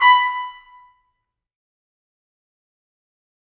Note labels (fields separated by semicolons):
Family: brass; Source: acoustic; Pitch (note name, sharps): B5; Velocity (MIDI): 75; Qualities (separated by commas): fast decay, percussive, reverb